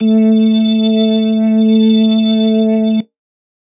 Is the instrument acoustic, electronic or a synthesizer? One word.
electronic